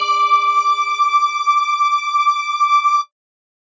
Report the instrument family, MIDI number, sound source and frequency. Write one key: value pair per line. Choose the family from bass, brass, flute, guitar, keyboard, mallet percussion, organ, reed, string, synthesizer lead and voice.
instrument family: mallet percussion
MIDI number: 86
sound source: electronic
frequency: 1175 Hz